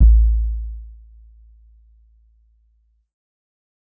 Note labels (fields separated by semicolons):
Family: keyboard; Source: electronic; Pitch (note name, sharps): A1; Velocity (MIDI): 25; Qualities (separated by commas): dark